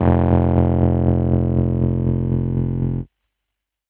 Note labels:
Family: keyboard; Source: electronic; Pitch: F1; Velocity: 100; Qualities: distorted, tempo-synced

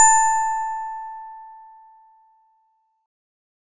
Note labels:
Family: organ; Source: electronic; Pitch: A5; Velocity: 127; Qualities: bright

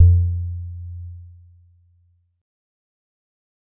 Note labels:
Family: mallet percussion; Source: acoustic; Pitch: F2; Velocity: 25; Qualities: dark, fast decay

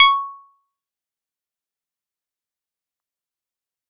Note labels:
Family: keyboard; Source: electronic; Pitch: C#6; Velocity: 127; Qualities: distorted, fast decay, percussive

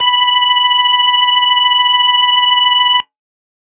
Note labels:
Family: organ; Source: electronic; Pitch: B5; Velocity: 75

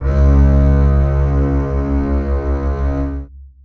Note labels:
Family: string; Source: acoustic; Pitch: C#2; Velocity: 127; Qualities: long release, reverb

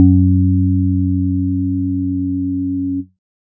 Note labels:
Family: organ; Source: electronic; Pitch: F#2; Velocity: 25; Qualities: dark

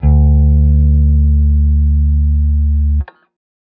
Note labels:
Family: guitar; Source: electronic; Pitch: D2; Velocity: 50

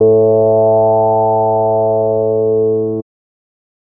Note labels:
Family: bass; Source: synthesizer; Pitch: A2; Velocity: 100; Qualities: distorted

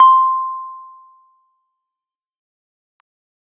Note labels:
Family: keyboard; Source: electronic; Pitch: C6; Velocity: 75; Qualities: fast decay

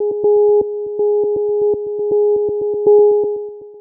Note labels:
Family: synthesizer lead; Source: synthesizer; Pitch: G#4; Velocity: 100; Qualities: dark, long release, tempo-synced

